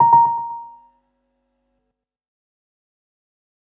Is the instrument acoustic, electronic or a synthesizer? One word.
electronic